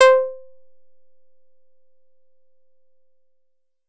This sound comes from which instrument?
synthesizer guitar